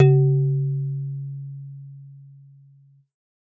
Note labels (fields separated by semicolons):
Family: mallet percussion; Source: acoustic; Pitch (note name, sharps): C#3; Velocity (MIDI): 100